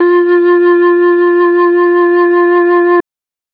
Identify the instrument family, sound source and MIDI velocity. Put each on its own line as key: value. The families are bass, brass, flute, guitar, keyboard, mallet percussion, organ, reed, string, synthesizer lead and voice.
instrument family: flute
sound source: electronic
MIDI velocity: 127